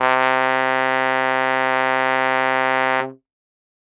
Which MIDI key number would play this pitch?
48